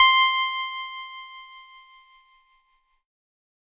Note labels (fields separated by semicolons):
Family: keyboard; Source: electronic; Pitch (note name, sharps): C6; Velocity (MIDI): 127; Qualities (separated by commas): bright, distorted